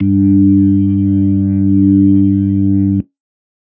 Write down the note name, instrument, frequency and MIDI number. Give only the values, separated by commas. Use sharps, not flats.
G2, electronic organ, 98 Hz, 43